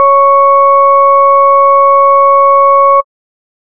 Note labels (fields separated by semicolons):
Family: bass; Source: synthesizer; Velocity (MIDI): 25; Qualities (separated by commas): distorted